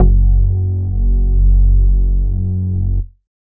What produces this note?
synthesizer bass